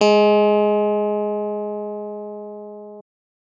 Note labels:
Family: keyboard; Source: electronic; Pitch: G#3; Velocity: 127; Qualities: distorted

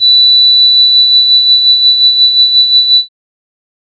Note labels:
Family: keyboard; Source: synthesizer; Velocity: 127; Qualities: bright

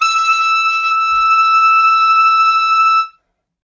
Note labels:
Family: reed; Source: acoustic; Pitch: E6; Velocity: 25; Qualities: reverb

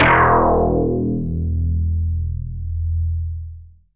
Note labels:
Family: synthesizer lead; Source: synthesizer; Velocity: 100; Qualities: long release

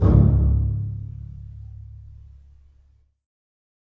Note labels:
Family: string; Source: acoustic; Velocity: 25; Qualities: reverb

